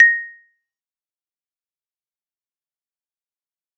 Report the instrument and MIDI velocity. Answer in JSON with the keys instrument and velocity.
{"instrument": "electronic keyboard", "velocity": 25}